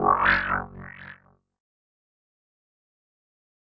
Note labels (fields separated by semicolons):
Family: keyboard; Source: electronic; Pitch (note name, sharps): F#1; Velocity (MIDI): 127; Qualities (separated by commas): distorted, fast decay, non-linear envelope